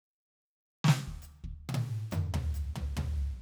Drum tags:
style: half-time rock; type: fill; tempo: 140 BPM; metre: 4/4; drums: percussion, snare, high tom, mid tom, floor tom, kick

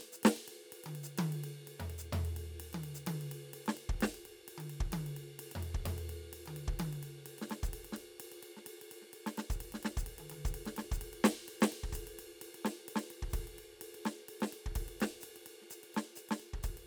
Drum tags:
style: linear jazz; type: beat; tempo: 128 BPM; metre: 4/4; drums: ride, hi-hat pedal, snare, high tom, floor tom, kick

